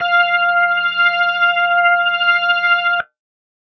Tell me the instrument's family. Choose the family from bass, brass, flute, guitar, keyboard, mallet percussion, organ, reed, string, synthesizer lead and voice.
organ